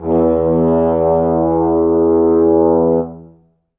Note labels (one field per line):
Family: brass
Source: acoustic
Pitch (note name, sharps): E2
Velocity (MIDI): 50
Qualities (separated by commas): dark, reverb